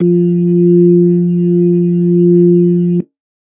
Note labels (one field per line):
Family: organ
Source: electronic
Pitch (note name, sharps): F3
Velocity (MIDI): 50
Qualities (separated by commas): dark